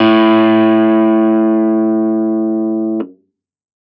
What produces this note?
electronic keyboard